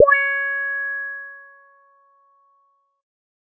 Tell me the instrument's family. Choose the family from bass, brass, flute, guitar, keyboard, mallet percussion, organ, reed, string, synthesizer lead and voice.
bass